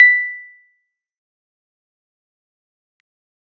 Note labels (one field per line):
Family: keyboard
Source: electronic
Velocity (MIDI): 75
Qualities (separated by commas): fast decay, percussive